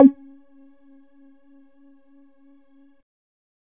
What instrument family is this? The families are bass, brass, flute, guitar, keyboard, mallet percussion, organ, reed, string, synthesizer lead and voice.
bass